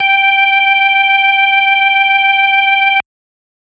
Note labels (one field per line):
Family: organ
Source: electronic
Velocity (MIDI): 127